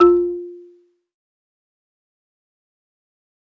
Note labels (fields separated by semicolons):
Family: mallet percussion; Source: acoustic; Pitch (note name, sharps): F4; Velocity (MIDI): 25; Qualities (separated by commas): fast decay, percussive, reverb